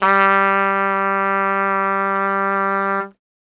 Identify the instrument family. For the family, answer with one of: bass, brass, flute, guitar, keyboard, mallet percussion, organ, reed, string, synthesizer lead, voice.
brass